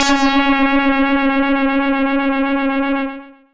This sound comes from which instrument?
synthesizer bass